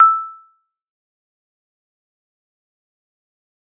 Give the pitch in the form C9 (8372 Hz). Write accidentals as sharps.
E6 (1319 Hz)